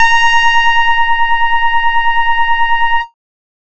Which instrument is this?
synthesizer bass